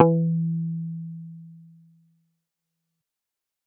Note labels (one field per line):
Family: bass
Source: synthesizer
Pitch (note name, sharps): E3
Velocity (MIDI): 100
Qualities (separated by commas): fast decay